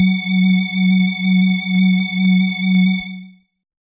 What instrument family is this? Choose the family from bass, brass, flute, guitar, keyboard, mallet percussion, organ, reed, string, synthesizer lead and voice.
mallet percussion